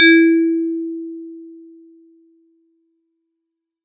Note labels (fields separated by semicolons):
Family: mallet percussion; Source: acoustic; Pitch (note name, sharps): E4; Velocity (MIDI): 127